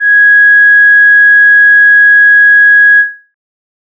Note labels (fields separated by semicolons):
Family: flute; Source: synthesizer; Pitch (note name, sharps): G#6; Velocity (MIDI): 127